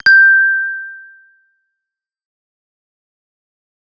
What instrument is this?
synthesizer bass